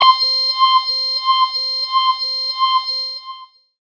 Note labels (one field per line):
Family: voice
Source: synthesizer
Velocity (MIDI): 100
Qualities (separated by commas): long release, non-linear envelope, tempo-synced